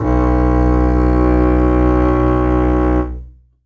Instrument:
acoustic string instrument